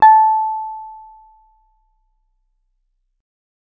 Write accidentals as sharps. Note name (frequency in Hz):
A5 (880 Hz)